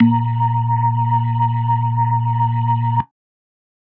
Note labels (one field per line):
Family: organ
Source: electronic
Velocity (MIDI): 25